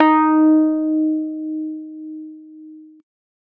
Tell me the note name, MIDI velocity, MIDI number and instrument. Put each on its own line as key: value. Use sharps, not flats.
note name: D#4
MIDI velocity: 75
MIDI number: 63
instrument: electronic keyboard